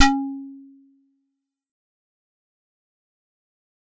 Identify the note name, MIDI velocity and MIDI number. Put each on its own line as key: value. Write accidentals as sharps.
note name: C#4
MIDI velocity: 75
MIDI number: 61